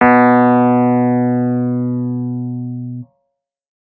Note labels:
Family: keyboard; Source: electronic; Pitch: B2; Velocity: 127

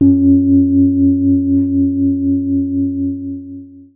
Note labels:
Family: keyboard; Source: electronic; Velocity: 50; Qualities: dark, long release, reverb

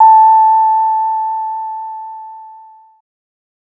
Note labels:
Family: bass; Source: synthesizer; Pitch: A5; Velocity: 50; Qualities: distorted

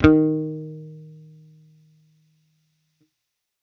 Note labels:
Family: bass; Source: electronic; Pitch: D#3; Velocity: 75; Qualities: distorted

